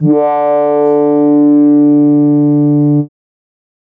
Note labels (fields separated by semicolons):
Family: keyboard; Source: synthesizer; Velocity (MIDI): 75